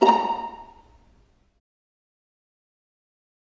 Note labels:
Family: string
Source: acoustic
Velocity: 50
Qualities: fast decay, reverb

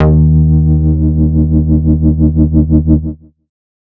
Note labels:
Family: bass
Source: synthesizer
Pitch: D#2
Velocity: 75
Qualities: distorted

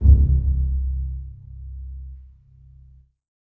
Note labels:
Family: string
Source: acoustic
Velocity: 127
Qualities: dark, reverb

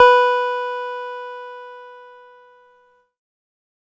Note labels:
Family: keyboard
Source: electronic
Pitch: B4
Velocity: 100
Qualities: distorted

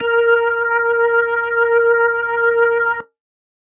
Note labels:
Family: organ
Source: electronic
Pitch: A#4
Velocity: 127

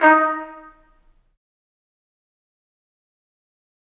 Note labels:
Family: brass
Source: acoustic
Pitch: D#4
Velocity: 50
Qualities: fast decay, percussive, reverb

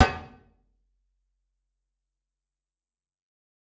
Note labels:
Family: guitar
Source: electronic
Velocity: 100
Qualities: fast decay, percussive, reverb

